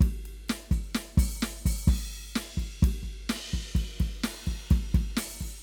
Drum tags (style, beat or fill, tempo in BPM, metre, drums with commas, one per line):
rock
beat
128 BPM
4/4
crash, ride, open hi-hat, hi-hat pedal, snare, kick